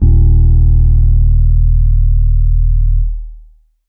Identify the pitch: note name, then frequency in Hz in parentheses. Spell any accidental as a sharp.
D#1 (38.89 Hz)